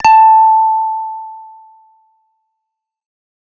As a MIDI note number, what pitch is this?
81